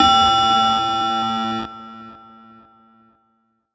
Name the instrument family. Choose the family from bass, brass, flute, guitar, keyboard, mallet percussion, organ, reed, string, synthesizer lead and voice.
keyboard